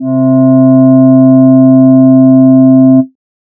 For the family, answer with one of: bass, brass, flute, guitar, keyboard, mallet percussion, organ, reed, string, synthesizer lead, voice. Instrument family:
voice